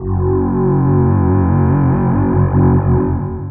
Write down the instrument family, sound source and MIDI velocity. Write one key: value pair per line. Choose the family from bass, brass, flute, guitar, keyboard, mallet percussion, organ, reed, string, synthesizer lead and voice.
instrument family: voice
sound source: synthesizer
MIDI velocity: 75